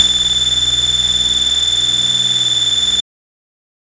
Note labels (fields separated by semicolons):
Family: bass; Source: synthesizer; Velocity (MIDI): 127; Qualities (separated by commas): bright, distorted